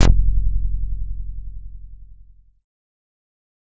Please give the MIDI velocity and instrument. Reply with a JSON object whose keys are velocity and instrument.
{"velocity": 127, "instrument": "synthesizer bass"}